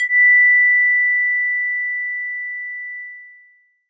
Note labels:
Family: mallet percussion; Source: electronic; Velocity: 127; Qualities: bright, multiphonic

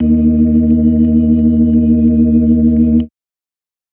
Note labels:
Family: organ; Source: electronic; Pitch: D#2; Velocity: 127; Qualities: dark

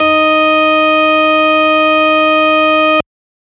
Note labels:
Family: organ; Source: electronic; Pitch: D#4; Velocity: 100

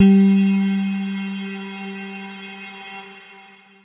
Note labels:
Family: guitar; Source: electronic; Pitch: G3; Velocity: 75; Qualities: long release

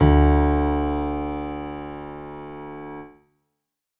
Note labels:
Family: keyboard; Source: acoustic; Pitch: D2; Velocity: 100; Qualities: reverb

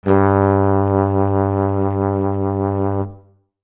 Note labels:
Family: brass; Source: acoustic; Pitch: G2; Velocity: 25

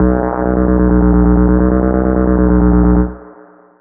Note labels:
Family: bass; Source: synthesizer; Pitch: B1; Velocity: 75; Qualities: long release, reverb

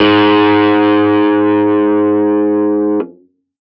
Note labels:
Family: keyboard; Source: electronic; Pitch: G#2; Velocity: 127; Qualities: distorted

